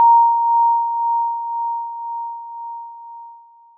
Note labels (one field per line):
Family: mallet percussion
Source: acoustic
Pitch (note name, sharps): A#5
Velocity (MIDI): 127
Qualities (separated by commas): bright, long release